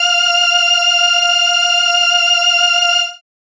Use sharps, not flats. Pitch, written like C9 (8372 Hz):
F5 (698.5 Hz)